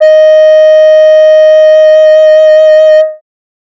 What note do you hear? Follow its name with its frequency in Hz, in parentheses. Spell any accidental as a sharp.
D#5 (622.3 Hz)